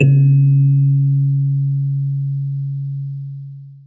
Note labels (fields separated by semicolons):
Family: mallet percussion; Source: acoustic; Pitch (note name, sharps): C#3; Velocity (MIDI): 100; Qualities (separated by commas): dark, long release, reverb